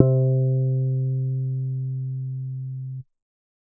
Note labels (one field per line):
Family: bass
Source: synthesizer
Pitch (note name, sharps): C3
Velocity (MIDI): 127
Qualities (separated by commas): dark, reverb